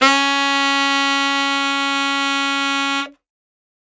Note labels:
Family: reed; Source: acoustic; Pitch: C#4; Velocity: 100; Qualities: bright

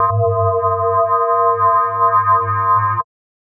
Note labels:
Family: mallet percussion; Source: electronic; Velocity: 75; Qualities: multiphonic, non-linear envelope

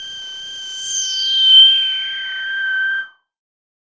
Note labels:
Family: bass; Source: synthesizer; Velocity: 25; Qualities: non-linear envelope

